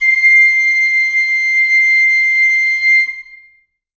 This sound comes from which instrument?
acoustic flute